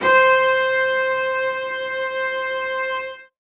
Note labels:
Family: string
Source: acoustic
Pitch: C5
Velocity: 127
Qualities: reverb

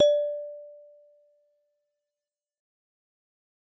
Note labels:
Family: mallet percussion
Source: acoustic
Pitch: D5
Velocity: 100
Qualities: fast decay, percussive

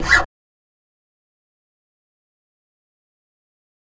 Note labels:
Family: bass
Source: electronic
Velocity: 100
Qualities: fast decay, percussive, reverb

